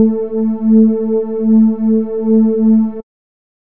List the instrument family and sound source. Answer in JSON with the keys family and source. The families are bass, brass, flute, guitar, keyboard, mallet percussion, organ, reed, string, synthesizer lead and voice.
{"family": "bass", "source": "synthesizer"}